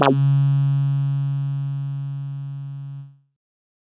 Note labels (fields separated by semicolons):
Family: bass; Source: synthesizer; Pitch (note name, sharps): C#3; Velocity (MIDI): 50; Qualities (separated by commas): distorted